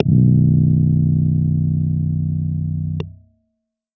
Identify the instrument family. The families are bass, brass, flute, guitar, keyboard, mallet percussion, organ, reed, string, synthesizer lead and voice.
keyboard